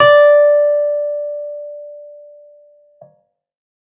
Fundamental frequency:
587.3 Hz